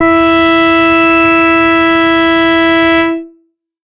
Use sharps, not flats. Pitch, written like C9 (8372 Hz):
E4 (329.6 Hz)